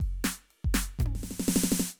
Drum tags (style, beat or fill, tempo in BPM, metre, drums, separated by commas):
gospel, fill, 120 BPM, 4/4, ride, hi-hat pedal, snare, high tom, floor tom, kick